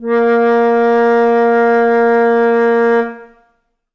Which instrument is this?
acoustic flute